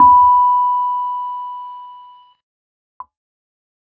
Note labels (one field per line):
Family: keyboard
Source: electronic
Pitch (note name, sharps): B5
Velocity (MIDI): 25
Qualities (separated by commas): fast decay